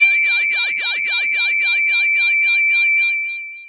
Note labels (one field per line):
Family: voice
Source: synthesizer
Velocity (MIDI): 127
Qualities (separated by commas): bright, distorted, long release